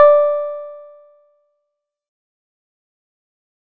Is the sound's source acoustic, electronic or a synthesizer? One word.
synthesizer